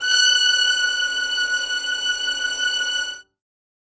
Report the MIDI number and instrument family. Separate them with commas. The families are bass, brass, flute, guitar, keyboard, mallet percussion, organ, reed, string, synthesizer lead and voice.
90, string